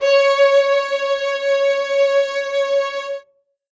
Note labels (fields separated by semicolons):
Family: string; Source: acoustic; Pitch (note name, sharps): C#5; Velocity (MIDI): 127; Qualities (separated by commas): reverb